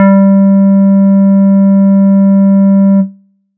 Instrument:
synthesizer bass